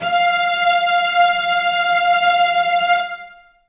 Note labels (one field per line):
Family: string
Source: acoustic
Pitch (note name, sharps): F5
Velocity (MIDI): 100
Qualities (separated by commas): reverb